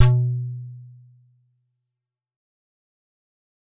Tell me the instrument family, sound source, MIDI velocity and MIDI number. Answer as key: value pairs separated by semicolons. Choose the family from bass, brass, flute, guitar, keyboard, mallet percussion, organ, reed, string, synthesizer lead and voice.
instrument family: keyboard; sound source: acoustic; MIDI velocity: 50; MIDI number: 47